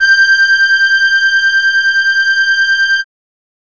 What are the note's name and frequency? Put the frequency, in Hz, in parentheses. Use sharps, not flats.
G6 (1568 Hz)